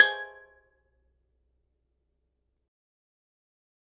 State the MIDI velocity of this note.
127